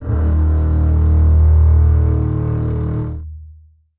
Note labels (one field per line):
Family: string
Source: acoustic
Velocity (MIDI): 100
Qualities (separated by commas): long release, reverb